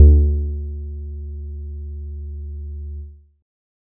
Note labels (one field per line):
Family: guitar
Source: synthesizer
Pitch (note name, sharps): D2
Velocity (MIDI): 50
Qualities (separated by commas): dark